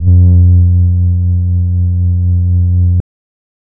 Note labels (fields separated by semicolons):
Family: bass; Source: synthesizer; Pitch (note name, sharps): F2; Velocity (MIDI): 25; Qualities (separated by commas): dark, distorted, non-linear envelope